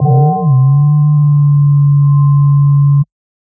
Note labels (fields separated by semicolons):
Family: bass; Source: synthesizer; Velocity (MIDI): 127